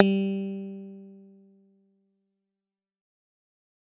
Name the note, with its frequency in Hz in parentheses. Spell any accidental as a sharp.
G3 (196 Hz)